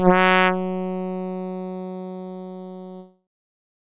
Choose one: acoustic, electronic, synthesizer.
synthesizer